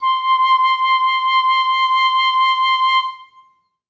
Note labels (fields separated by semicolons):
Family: flute; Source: acoustic; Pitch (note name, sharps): C6; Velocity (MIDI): 100; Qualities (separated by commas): reverb